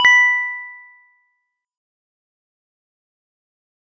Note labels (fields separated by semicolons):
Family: mallet percussion; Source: acoustic; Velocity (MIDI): 75; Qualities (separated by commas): fast decay, multiphonic